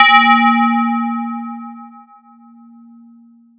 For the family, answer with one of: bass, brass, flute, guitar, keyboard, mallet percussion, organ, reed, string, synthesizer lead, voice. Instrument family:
mallet percussion